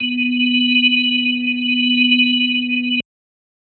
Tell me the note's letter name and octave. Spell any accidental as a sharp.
B3